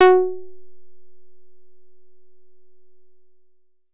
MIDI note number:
66